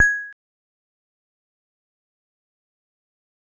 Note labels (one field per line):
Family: mallet percussion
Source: acoustic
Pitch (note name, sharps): G#6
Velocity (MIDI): 25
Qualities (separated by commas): fast decay, percussive